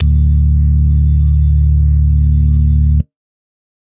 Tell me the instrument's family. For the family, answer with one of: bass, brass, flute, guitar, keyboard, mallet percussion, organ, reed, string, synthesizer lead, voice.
organ